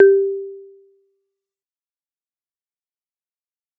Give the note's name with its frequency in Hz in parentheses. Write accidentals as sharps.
G4 (392 Hz)